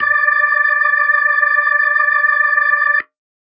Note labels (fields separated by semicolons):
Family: organ; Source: electronic; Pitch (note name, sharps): D5; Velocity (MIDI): 75; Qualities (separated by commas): reverb